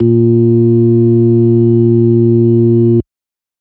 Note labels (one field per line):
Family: organ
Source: electronic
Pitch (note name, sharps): A#2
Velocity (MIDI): 127